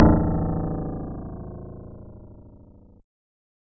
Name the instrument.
synthesizer lead